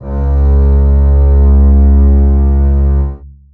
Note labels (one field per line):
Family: string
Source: acoustic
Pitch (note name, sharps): C#2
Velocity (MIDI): 25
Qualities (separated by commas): long release, reverb